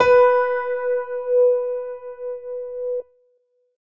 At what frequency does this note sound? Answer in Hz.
493.9 Hz